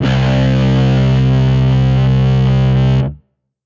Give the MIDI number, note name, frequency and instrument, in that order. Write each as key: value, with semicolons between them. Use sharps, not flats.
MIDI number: 36; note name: C2; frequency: 65.41 Hz; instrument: electronic guitar